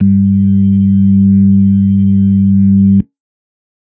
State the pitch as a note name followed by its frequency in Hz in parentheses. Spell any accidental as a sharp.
G2 (98 Hz)